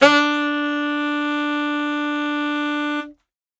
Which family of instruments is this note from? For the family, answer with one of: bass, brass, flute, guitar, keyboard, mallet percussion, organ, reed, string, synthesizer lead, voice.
reed